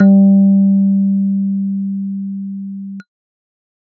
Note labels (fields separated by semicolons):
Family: keyboard; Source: electronic; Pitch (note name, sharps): G3; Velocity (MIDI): 25